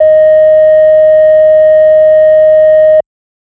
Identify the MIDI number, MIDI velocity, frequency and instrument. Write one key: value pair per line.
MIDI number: 75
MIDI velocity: 127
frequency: 622.3 Hz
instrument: electronic organ